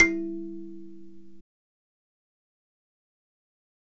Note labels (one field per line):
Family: mallet percussion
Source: acoustic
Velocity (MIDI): 25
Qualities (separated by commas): fast decay, reverb